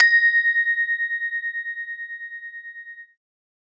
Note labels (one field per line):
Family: mallet percussion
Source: acoustic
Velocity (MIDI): 127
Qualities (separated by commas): bright